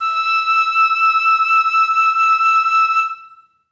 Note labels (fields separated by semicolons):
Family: flute; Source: acoustic; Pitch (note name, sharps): E6; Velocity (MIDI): 100; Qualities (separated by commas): reverb